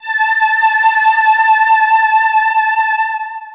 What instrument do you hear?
synthesizer voice